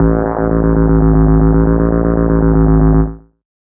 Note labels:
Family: bass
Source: synthesizer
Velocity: 127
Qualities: distorted, tempo-synced

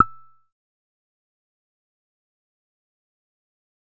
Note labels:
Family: bass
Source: synthesizer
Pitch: E6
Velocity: 50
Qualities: fast decay, percussive

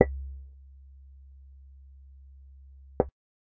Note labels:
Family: bass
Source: synthesizer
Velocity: 50

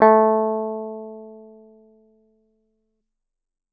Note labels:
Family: guitar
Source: acoustic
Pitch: A3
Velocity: 75

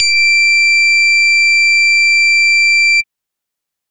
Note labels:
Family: bass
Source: synthesizer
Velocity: 127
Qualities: distorted

